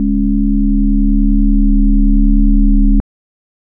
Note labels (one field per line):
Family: organ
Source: electronic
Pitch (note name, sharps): C#1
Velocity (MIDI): 75